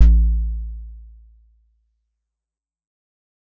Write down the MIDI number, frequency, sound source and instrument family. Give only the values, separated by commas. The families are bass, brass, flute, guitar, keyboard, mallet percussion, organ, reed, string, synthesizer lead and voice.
33, 55 Hz, acoustic, keyboard